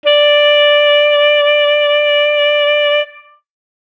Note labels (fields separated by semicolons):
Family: reed; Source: acoustic; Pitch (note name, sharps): D5; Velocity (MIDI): 50